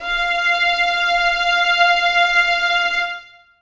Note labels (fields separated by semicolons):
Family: string; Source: acoustic; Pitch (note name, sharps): F5; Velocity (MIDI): 50; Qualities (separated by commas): reverb